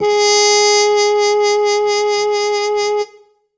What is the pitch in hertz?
415.3 Hz